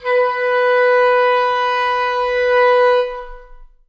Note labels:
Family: reed; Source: acoustic; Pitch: B4; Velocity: 50; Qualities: long release, reverb

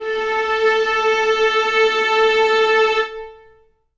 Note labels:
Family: string; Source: acoustic; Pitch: A4; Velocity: 25; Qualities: long release, reverb

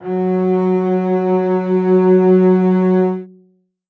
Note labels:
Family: string; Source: acoustic; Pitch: F#3; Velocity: 75; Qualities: reverb

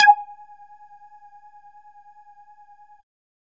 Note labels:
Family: bass; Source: synthesizer; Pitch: G#5; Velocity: 75; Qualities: percussive

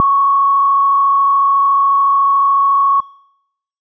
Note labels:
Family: bass; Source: synthesizer; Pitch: C#6; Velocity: 127

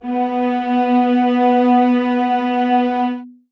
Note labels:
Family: string; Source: acoustic; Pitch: B3; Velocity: 50; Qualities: reverb

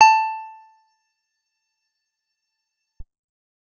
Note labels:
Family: guitar; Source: acoustic; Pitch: A5; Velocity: 75; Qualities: percussive

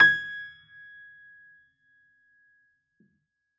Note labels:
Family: keyboard; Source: acoustic; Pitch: G#6; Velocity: 75; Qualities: percussive

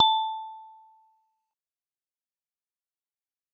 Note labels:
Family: mallet percussion; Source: acoustic; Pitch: A5; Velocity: 75; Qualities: fast decay, percussive

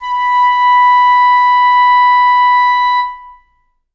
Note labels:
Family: reed; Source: acoustic; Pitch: B5; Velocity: 50; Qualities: reverb

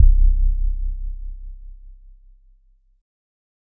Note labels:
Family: keyboard; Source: electronic; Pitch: C1; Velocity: 25; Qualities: dark

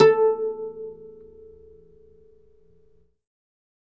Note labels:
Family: guitar; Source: acoustic; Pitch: A4; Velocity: 100; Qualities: reverb

